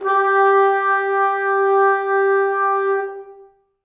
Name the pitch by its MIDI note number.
67